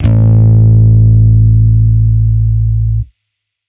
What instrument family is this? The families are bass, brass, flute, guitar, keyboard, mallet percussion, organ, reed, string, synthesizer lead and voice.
bass